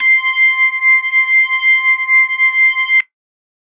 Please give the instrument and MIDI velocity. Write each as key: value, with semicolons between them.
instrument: electronic organ; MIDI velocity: 127